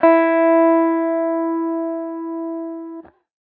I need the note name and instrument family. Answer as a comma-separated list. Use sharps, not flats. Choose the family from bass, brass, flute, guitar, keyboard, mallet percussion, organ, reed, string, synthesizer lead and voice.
E4, guitar